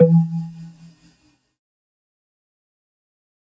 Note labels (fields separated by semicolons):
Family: keyboard; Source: synthesizer; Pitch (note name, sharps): E3; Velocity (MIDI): 50; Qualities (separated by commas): fast decay, percussive